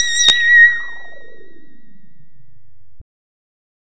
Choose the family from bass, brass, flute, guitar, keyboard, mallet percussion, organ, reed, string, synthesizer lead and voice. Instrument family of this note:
bass